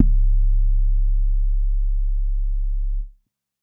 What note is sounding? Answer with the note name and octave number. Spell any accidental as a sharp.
C#1